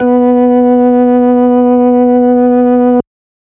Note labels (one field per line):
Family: organ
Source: electronic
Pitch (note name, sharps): B3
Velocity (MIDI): 75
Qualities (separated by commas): distorted